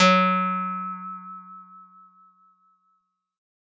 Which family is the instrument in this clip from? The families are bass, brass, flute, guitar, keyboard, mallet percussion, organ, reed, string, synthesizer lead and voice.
guitar